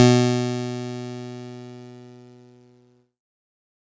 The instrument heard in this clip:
electronic keyboard